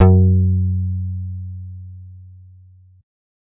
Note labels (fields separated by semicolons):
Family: bass; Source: synthesizer; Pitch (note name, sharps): F#2; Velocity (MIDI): 25